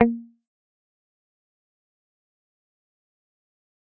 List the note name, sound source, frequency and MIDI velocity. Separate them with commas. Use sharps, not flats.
A#3, electronic, 233.1 Hz, 50